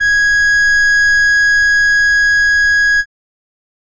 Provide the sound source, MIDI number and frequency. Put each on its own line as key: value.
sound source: acoustic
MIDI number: 92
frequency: 1661 Hz